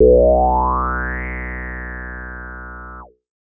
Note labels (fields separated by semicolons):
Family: bass; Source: synthesizer; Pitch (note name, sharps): B1; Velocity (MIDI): 50